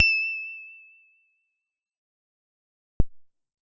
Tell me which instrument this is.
synthesizer bass